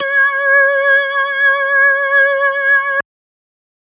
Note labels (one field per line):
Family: organ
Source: electronic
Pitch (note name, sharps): C#5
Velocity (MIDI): 127